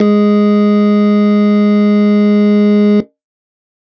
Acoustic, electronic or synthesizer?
electronic